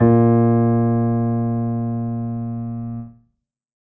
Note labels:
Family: keyboard; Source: acoustic; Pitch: A#2; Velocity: 50; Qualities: reverb

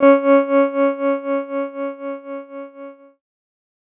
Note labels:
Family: keyboard; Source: electronic; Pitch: C#4; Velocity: 127; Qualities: dark

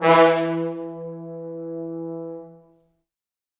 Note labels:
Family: brass; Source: acoustic; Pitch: E3; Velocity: 50; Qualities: bright, reverb

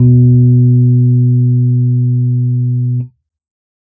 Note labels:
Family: keyboard; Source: electronic; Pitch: B2; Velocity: 50; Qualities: dark

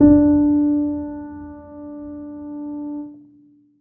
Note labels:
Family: keyboard; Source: acoustic; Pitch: D4; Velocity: 25; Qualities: reverb

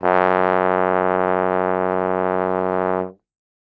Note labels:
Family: brass; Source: acoustic; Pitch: F#2; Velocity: 75

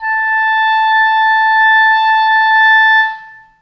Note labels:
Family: reed; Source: acoustic; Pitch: A5; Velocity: 25; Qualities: long release, reverb

